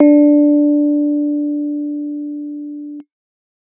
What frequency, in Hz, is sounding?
293.7 Hz